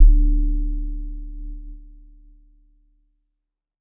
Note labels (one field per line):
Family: keyboard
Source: electronic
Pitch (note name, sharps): D1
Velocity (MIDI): 50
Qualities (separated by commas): dark